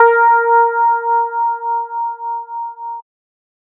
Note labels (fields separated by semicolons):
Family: bass; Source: synthesizer; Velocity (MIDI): 25